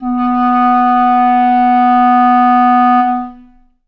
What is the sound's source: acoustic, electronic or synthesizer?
acoustic